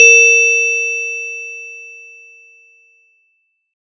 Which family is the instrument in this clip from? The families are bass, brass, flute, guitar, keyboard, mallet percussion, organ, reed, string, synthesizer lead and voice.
mallet percussion